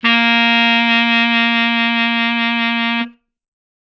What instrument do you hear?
acoustic reed instrument